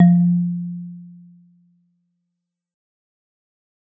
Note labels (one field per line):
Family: mallet percussion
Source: acoustic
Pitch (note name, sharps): F3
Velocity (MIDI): 25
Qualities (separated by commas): dark, fast decay, reverb